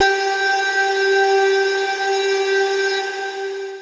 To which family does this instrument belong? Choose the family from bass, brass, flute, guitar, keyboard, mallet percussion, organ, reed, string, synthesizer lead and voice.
guitar